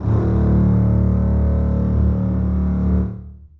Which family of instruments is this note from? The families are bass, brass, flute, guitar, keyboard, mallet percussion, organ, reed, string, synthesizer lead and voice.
string